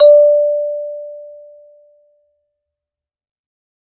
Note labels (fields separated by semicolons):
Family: mallet percussion; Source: acoustic; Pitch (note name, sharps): D5; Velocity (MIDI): 50; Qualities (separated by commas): reverb